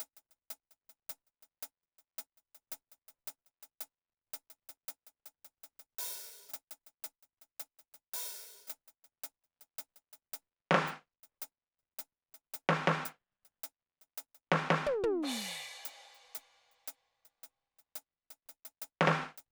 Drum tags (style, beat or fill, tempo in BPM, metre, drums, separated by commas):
rock, beat, 110 BPM, 4/4, crash, closed hi-hat, open hi-hat, hi-hat pedal, snare, high tom, mid tom